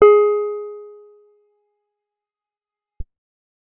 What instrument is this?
acoustic guitar